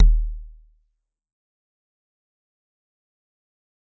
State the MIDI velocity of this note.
127